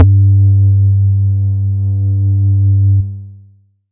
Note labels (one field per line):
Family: bass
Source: synthesizer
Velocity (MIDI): 50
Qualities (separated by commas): long release, multiphonic